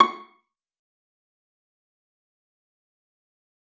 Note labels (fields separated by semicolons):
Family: string; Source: acoustic; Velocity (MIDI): 127; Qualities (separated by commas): fast decay, percussive, reverb